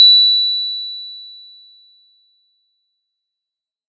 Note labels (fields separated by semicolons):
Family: mallet percussion; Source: acoustic; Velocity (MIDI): 127; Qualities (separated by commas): bright